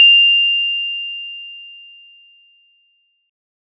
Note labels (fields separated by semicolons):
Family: mallet percussion; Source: acoustic; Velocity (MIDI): 25